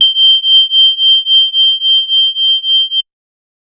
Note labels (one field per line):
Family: organ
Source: electronic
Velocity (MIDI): 25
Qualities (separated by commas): bright